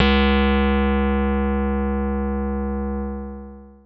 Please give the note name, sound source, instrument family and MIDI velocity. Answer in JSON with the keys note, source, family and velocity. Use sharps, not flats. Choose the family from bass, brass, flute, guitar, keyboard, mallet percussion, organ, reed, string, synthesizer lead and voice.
{"note": "C#2", "source": "electronic", "family": "keyboard", "velocity": 127}